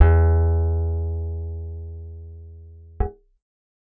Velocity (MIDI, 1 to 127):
75